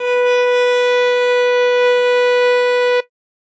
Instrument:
acoustic string instrument